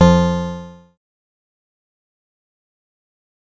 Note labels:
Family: bass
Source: synthesizer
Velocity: 100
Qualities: bright, distorted, fast decay

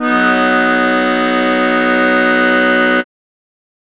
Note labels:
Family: keyboard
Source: acoustic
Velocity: 25

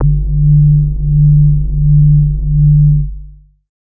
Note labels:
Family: bass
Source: synthesizer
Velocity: 50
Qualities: distorted, long release, multiphonic

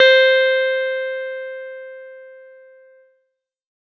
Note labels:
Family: keyboard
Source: electronic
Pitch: C5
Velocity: 100

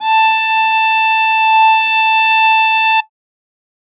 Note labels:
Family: string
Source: acoustic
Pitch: A5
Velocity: 75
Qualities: bright

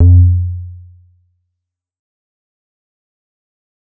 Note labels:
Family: bass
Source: synthesizer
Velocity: 127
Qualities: fast decay

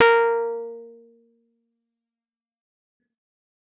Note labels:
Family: keyboard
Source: electronic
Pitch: A#4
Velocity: 127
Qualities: fast decay

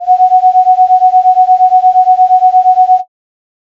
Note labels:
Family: flute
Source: synthesizer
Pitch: F#5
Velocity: 50

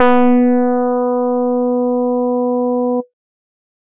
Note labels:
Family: bass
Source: synthesizer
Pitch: B3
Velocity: 127

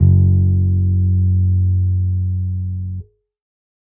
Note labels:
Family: bass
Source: electronic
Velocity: 25

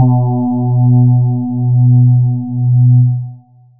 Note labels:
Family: voice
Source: synthesizer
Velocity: 100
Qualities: dark, long release

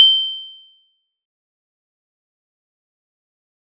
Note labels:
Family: mallet percussion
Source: acoustic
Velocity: 25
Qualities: bright, fast decay, percussive

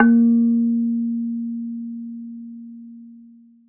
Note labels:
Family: mallet percussion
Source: acoustic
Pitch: A#3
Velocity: 50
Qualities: reverb

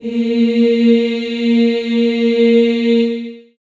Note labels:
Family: voice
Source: acoustic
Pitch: A#3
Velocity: 100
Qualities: long release, reverb

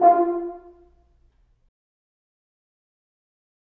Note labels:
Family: brass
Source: acoustic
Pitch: F4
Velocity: 50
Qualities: fast decay, reverb

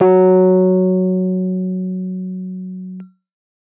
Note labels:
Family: keyboard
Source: electronic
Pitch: F#3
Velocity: 127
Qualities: dark

